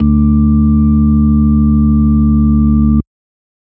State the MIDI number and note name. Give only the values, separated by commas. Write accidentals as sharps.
38, D2